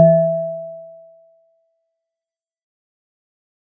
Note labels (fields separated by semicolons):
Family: mallet percussion; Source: acoustic; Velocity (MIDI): 127; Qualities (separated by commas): fast decay